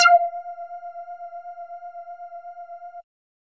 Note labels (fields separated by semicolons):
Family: bass; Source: synthesizer; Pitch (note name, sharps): F5; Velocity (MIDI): 100